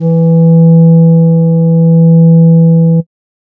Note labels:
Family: flute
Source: synthesizer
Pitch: E3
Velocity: 75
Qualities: dark

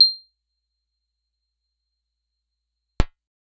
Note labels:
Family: guitar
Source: acoustic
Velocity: 100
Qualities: percussive

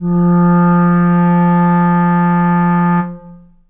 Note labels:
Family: reed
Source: acoustic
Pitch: F3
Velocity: 25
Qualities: dark, long release, reverb

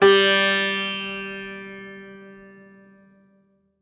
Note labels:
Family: guitar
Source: acoustic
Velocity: 127

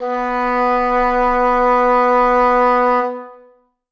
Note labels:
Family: reed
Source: acoustic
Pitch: B3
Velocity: 50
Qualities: long release, reverb

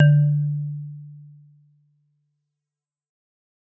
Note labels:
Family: mallet percussion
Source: acoustic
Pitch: D3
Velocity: 127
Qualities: dark, fast decay, reverb

